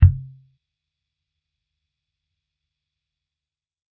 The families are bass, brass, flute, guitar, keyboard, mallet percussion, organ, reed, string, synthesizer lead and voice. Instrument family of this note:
bass